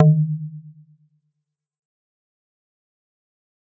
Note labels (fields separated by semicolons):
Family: mallet percussion; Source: acoustic; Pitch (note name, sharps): D#3; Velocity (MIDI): 100; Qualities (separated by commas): fast decay, percussive